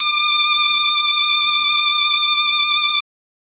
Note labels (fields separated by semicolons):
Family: reed; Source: electronic; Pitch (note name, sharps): D6; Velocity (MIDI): 127; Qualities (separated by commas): reverb